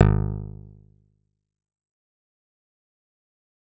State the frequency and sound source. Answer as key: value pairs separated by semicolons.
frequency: 51.91 Hz; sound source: synthesizer